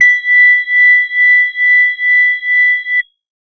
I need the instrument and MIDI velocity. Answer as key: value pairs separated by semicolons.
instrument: electronic organ; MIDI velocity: 50